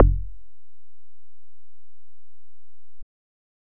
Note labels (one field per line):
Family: bass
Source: synthesizer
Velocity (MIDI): 25